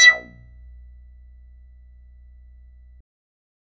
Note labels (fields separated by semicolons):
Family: bass; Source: synthesizer; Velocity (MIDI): 75; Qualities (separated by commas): percussive